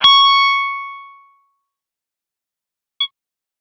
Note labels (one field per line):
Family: guitar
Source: electronic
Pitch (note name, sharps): C#6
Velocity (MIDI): 50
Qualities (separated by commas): bright, distorted, fast decay